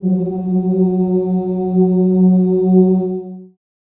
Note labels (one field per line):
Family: voice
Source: acoustic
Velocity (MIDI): 75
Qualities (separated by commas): dark, long release, reverb